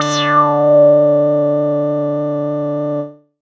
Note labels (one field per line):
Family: bass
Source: synthesizer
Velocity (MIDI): 75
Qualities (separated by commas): distorted, non-linear envelope